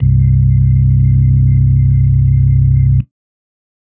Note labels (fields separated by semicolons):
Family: organ; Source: electronic; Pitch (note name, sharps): C1; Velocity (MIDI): 75; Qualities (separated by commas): dark